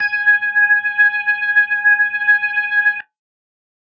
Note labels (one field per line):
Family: organ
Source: electronic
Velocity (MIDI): 100